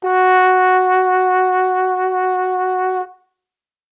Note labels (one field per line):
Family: brass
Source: acoustic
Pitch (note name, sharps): F#4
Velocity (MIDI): 25